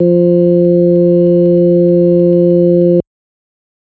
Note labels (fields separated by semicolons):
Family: organ; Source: electronic; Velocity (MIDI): 127; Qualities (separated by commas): dark